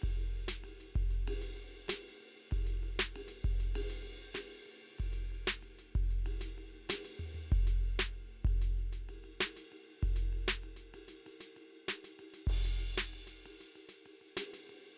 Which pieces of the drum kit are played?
crash, ride, hi-hat pedal, snare, floor tom and kick